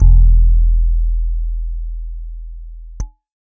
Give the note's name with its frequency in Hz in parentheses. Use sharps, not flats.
E1 (41.2 Hz)